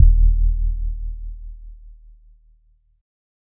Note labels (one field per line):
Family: keyboard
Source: electronic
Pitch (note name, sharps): D#1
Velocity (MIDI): 25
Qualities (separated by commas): dark